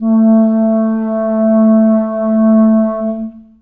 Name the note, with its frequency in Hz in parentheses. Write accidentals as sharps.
A3 (220 Hz)